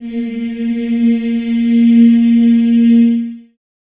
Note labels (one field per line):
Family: voice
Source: acoustic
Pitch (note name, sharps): A#3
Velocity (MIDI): 50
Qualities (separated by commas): long release, reverb